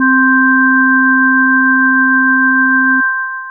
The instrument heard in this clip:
electronic mallet percussion instrument